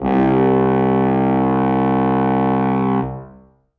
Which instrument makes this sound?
acoustic brass instrument